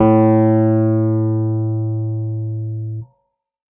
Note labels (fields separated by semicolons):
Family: keyboard; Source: electronic; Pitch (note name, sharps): A2; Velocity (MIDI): 100; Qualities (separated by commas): dark, distorted